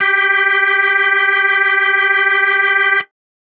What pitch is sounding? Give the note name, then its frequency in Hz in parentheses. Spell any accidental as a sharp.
G4 (392 Hz)